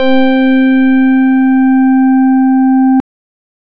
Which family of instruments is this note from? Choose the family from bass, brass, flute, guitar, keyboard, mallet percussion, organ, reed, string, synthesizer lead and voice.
organ